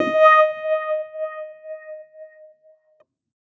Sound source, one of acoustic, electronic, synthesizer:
electronic